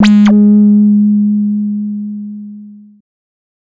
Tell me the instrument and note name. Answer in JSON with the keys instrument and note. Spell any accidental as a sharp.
{"instrument": "synthesizer bass", "note": "G#3"}